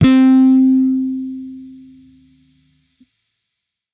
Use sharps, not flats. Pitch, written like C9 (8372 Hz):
C4 (261.6 Hz)